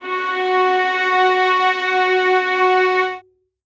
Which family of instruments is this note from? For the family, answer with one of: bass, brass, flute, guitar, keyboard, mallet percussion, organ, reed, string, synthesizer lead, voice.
string